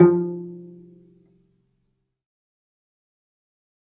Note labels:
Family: string; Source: acoustic; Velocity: 75; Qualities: dark, fast decay, percussive, reverb

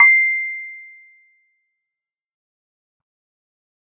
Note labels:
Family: keyboard; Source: electronic; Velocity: 50; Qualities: fast decay

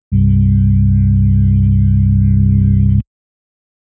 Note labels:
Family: organ; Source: electronic; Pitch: C1; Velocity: 25; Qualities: dark

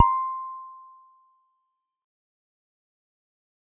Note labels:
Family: guitar; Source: electronic; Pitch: C6; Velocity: 50; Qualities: fast decay, reverb

